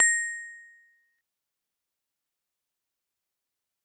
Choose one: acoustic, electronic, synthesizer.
acoustic